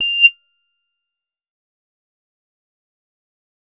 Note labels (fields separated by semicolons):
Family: bass; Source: synthesizer; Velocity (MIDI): 127; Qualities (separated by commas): bright, distorted, fast decay, percussive